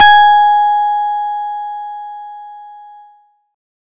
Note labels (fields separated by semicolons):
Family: guitar; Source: acoustic; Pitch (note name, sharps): G#5; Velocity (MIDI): 75